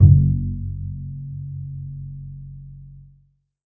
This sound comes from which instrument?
acoustic string instrument